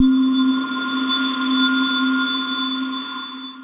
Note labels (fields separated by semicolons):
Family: mallet percussion; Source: electronic; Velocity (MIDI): 100; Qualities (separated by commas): bright, long release, non-linear envelope